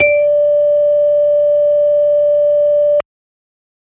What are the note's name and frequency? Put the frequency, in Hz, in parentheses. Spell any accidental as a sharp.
D5 (587.3 Hz)